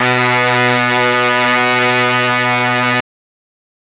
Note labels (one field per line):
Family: brass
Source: electronic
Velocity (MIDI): 127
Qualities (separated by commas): bright, distorted